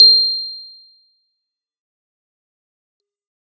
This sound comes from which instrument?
acoustic keyboard